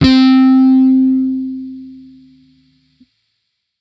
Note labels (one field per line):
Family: bass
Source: electronic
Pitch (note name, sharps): C4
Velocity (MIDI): 100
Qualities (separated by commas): distorted